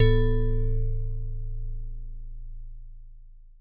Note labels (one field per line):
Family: mallet percussion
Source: acoustic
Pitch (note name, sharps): A0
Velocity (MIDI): 100